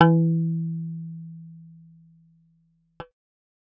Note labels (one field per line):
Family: bass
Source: synthesizer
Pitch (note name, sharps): E3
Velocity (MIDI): 100